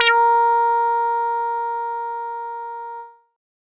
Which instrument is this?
synthesizer bass